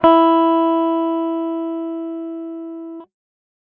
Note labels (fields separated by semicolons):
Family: guitar; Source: electronic; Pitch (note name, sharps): E4; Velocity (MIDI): 50